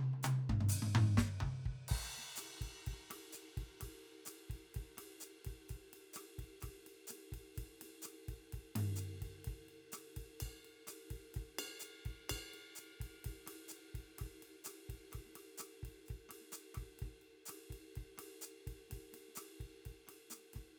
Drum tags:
bossa nova
beat
127 BPM
4/4
crash, ride, ride bell, hi-hat pedal, snare, cross-stick, mid tom, floor tom, kick

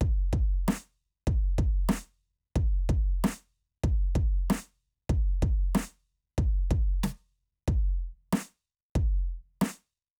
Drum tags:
rock
beat
94 BPM
4/4
snare, kick

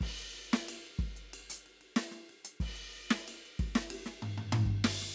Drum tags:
rock
beat
93 BPM
4/4
crash, ride, ride bell, closed hi-hat, snare, floor tom, kick

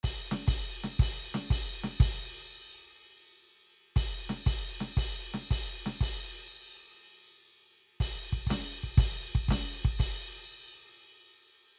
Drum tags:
rock
beat
120 BPM
4/4
crash, snare, kick

